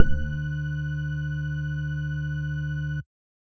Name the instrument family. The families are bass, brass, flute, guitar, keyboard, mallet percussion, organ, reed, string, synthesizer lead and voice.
bass